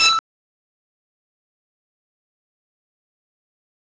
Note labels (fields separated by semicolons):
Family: bass; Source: synthesizer; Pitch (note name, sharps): E6; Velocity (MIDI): 50; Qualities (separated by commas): fast decay, percussive